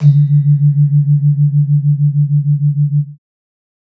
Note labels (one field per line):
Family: mallet percussion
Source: acoustic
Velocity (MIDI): 50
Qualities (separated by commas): multiphonic